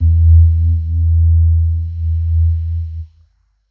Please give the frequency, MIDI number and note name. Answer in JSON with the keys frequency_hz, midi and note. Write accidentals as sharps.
{"frequency_hz": 82.41, "midi": 40, "note": "E2"}